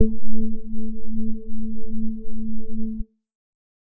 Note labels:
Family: keyboard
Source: electronic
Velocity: 25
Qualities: dark

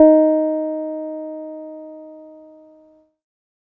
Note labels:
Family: keyboard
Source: electronic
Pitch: D#4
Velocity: 50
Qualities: dark

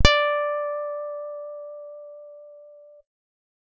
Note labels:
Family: guitar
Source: electronic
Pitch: D5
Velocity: 100

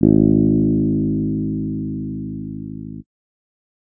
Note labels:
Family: keyboard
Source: electronic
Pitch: G#1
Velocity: 50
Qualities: dark

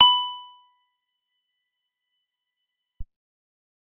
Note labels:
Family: guitar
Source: acoustic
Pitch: B5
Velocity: 100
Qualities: percussive

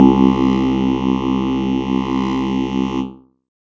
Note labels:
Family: keyboard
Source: electronic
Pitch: C2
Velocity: 127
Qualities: bright, distorted, multiphonic

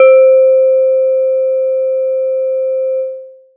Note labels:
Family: mallet percussion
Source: acoustic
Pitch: C5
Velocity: 127

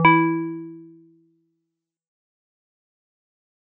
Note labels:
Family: mallet percussion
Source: acoustic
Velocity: 75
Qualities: dark, fast decay, multiphonic

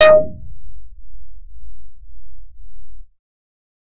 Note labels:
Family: bass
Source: synthesizer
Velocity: 100

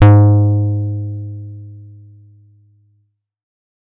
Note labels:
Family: guitar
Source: electronic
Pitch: G#2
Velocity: 75

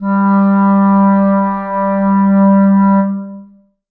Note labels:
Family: reed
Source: acoustic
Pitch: G3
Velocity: 75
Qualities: dark, long release, reverb

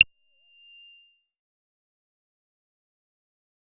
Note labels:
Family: bass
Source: synthesizer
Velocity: 100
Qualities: fast decay, percussive

